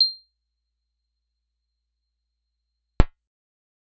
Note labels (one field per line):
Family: guitar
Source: acoustic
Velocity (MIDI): 50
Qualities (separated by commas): percussive